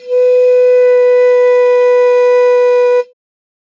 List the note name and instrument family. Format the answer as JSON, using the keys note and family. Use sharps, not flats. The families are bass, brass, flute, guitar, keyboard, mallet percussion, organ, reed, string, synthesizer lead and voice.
{"note": "B4", "family": "flute"}